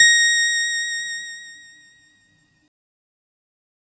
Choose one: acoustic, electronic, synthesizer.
synthesizer